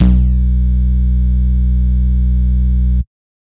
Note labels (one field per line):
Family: bass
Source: synthesizer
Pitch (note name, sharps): B1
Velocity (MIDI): 127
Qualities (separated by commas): bright, distorted